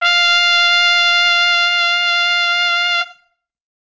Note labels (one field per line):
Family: brass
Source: acoustic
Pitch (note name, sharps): F5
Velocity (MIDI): 127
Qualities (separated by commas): bright